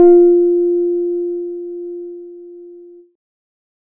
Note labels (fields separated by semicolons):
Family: keyboard; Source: electronic; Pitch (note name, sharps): F4; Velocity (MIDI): 50; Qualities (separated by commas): distorted